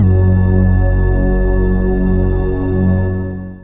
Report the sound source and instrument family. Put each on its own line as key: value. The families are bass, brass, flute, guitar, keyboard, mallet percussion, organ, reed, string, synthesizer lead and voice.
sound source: synthesizer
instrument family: synthesizer lead